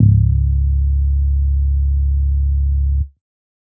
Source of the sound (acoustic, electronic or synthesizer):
synthesizer